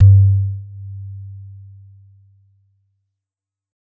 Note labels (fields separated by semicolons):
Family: mallet percussion; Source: acoustic; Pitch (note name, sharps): G2; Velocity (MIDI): 75; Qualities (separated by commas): dark, non-linear envelope